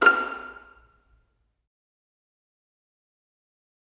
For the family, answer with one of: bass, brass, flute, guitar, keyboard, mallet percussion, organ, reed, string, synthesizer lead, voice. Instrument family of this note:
string